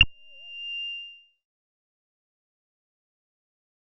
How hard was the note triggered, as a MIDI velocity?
50